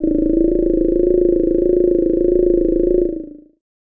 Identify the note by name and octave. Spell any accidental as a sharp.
A0